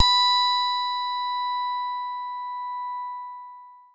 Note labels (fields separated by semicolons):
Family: guitar; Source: synthesizer; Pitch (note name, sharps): B5; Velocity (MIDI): 127; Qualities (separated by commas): bright, long release